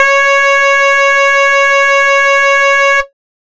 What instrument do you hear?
synthesizer bass